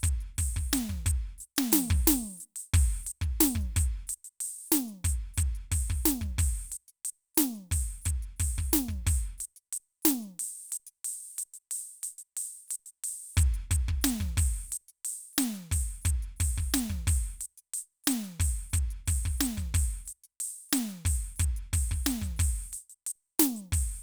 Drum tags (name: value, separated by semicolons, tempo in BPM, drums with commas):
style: hip-hop; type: beat; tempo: 90 BPM; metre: 4/4; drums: closed hi-hat, open hi-hat, hi-hat pedal, snare, kick